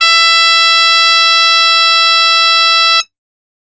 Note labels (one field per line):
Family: flute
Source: acoustic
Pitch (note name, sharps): E5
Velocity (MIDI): 25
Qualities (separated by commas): bright, reverb